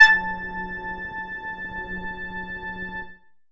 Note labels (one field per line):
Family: bass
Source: synthesizer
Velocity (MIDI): 75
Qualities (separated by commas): distorted